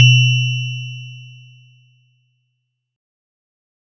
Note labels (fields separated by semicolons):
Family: mallet percussion; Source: acoustic; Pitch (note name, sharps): B2; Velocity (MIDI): 50; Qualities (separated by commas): bright